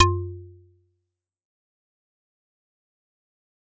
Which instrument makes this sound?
acoustic mallet percussion instrument